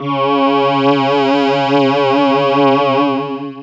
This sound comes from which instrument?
synthesizer voice